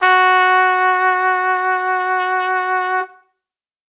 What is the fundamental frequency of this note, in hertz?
370 Hz